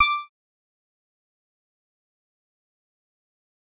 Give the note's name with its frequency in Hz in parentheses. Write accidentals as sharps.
D6 (1175 Hz)